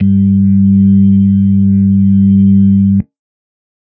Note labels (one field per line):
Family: organ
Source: electronic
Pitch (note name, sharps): G2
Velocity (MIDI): 75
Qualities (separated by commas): dark